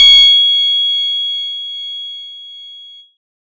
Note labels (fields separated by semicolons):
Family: keyboard; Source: electronic; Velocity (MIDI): 50; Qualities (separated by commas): bright